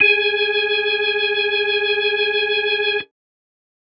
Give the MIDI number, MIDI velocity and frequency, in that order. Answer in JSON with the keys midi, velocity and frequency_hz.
{"midi": 68, "velocity": 50, "frequency_hz": 415.3}